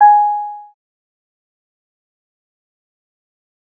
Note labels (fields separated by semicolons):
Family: bass; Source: synthesizer; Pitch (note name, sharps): G#5; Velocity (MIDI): 25; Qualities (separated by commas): fast decay, percussive